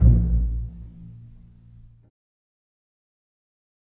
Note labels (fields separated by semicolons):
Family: string; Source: acoustic; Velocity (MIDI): 50; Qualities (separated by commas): dark, fast decay, reverb